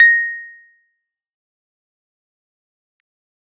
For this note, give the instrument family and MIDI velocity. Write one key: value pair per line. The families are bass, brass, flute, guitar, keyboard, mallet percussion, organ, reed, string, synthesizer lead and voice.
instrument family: keyboard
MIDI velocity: 127